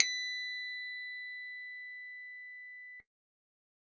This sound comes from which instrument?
electronic keyboard